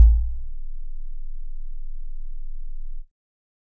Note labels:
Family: keyboard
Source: electronic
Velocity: 75

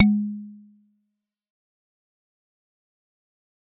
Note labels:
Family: mallet percussion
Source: acoustic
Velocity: 100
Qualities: fast decay, percussive

